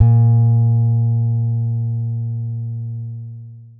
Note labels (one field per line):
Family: guitar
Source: acoustic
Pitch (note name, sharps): A#2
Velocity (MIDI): 75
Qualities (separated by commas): dark, long release